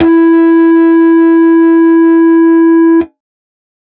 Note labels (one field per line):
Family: guitar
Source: electronic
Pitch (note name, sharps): E4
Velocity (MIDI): 75